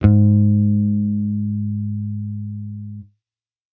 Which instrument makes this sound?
electronic bass